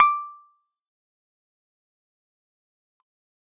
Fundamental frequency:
1175 Hz